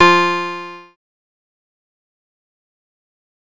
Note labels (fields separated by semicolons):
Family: bass; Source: synthesizer; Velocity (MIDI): 127; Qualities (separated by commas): bright, distorted, fast decay